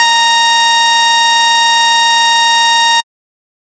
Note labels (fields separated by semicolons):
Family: bass; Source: synthesizer; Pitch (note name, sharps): A#5; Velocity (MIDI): 75; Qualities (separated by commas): bright, distorted